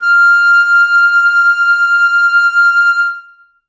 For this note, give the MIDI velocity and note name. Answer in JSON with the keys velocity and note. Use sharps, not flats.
{"velocity": 75, "note": "F6"}